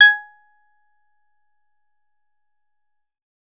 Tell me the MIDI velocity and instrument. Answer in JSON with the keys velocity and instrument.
{"velocity": 100, "instrument": "synthesizer bass"}